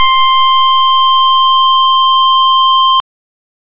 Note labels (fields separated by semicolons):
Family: organ; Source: electronic; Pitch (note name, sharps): C6; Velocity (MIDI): 100